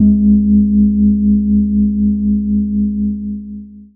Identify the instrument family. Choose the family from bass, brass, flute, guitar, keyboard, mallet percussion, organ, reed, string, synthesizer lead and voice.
keyboard